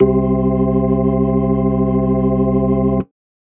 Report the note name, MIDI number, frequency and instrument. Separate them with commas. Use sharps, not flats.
C2, 36, 65.41 Hz, electronic organ